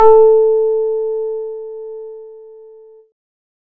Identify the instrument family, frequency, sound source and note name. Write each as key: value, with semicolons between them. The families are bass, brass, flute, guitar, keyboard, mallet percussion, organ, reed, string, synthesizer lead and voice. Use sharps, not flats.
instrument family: keyboard; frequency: 440 Hz; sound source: electronic; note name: A4